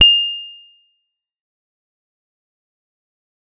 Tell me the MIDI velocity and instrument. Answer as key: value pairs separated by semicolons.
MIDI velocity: 50; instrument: electronic guitar